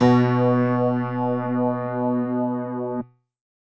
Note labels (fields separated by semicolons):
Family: keyboard; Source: electronic; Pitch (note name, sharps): B2; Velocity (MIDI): 127; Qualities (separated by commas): reverb